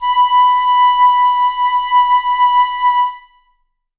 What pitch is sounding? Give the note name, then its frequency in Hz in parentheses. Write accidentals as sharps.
B5 (987.8 Hz)